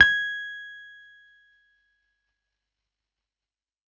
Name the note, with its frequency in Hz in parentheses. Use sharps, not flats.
G#6 (1661 Hz)